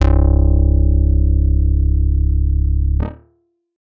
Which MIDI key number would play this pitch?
25